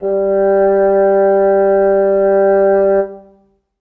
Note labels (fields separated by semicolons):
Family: reed; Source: acoustic; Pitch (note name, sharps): G3; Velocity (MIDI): 50; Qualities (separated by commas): reverb